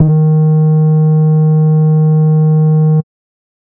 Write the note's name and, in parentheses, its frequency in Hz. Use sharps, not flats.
D#3 (155.6 Hz)